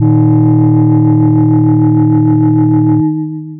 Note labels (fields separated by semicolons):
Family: mallet percussion; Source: electronic; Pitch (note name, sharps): D#1; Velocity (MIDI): 127; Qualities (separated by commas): long release